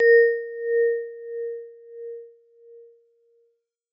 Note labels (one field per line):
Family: mallet percussion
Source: acoustic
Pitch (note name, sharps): A#4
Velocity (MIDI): 127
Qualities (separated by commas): non-linear envelope